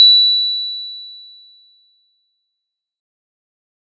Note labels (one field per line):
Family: mallet percussion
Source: acoustic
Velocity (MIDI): 127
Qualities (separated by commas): bright, fast decay